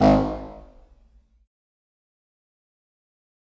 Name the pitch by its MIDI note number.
32